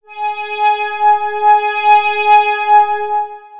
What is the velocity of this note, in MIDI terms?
100